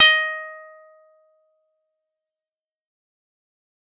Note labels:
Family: guitar; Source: acoustic; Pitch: D#5; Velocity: 100; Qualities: fast decay, percussive, reverb

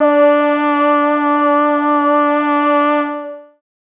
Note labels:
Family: voice; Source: synthesizer; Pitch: D4; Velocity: 50; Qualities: long release

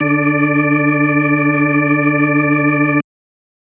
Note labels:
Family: organ; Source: electronic; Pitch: D3; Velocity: 25

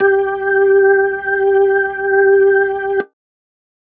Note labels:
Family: organ; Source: electronic; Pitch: G4; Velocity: 50

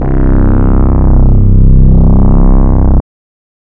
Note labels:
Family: reed; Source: synthesizer; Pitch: C1; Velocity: 127; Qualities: distorted, non-linear envelope

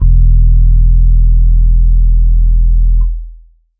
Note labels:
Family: keyboard; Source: electronic; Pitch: E1; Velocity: 25; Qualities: dark, long release

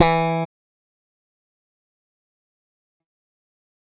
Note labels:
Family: bass; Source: electronic; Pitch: E3; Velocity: 75; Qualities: fast decay

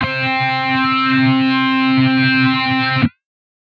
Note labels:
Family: guitar; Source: electronic; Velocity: 75; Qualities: bright, distorted

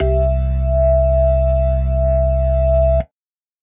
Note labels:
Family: organ; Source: electronic; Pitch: C2; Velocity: 75

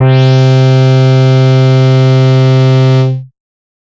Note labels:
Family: bass; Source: synthesizer; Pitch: C3; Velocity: 75; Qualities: bright, distorted

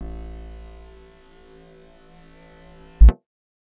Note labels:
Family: guitar; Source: acoustic; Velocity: 127; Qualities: bright

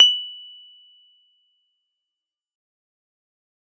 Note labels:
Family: keyboard; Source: electronic; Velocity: 50; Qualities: bright, fast decay, percussive

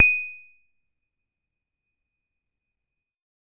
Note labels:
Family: keyboard; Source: electronic; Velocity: 50; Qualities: fast decay, percussive, reverb

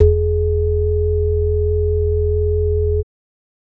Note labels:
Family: organ; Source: electronic; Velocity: 75; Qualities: multiphonic

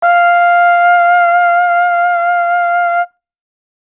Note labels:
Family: brass; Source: acoustic; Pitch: F5; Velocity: 50

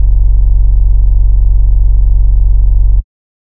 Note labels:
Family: bass; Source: synthesizer; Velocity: 50; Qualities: dark, distorted

